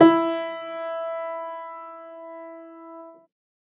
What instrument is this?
acoustic keyboard